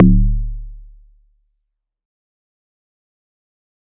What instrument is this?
acoustic mallet percussion instrument